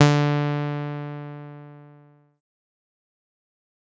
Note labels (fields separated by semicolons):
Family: bass; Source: synthesizer; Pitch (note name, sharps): D3; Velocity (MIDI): 100; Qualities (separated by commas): distorted, fast decay